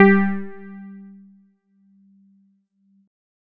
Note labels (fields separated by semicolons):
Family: keyboard; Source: electronic; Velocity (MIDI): 127